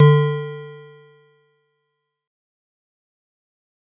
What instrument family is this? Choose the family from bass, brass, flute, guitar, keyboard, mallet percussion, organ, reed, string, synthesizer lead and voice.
mallet percussion